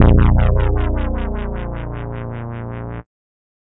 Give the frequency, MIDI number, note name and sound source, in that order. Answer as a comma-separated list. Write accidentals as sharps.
29.14 Hz, 22, A#0, synthesizer